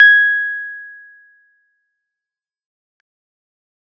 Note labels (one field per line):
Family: keyboard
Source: electronic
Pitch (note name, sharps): G#6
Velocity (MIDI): 50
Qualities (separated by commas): fast decay